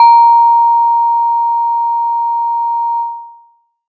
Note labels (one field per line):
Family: mallet percussion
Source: acoustic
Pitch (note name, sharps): A#5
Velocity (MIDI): 100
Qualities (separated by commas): long release